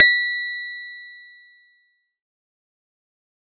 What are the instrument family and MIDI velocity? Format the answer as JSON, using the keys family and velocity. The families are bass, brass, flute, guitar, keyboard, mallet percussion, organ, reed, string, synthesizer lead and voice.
{"family": "keyboard", "velocity": 75}